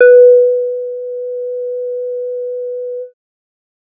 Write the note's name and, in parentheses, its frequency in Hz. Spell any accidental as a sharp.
B4 (493.9 Hz)